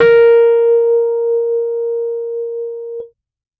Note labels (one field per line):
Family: keyboard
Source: electronic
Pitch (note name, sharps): A#4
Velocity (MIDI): 127